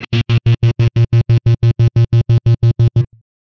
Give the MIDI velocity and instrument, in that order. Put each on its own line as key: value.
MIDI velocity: 50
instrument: electronic guitar